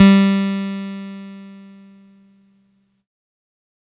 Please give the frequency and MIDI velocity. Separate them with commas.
196 Hz, 25